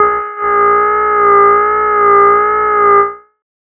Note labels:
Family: bass; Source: synthesizer; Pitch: G#4; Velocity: 75; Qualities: distorted, tempo-synced

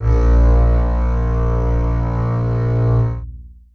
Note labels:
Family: string; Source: acoustic; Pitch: A#1; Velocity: 100; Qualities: long release, reverb

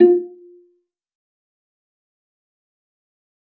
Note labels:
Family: string; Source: acoustic; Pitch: F4; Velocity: 25; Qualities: fast decay, percussive, reverb

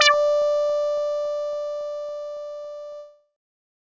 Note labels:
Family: bass; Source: synthesizer; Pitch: D5; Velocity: 100; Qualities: distorted

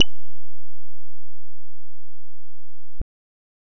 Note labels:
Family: bass; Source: synthesizer; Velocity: 25; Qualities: bright, distorted

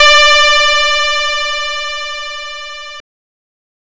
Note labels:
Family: guitar; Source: synthesizer; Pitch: D5; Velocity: 75; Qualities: bright, distorted

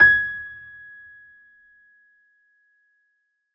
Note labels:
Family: keyboard; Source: acoustic; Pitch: G#6; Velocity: 75; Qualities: percussive, reverb

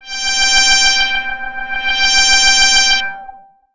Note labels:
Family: bass; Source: synthesizer; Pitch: G5; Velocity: 75; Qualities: long release, tempo-synced

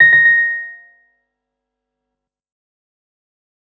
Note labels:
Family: keyboard; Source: electronic; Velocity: 50; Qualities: fast decay, tempo-synced

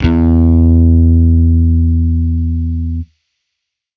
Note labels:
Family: bass; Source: electronic; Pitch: E2; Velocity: 25

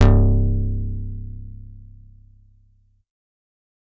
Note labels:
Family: bass; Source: synthesizer; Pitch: C1; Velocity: 75

